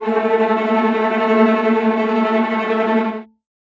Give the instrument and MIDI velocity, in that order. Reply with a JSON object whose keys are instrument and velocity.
{"instrument": "acoustic string instrument", "velocity": 25}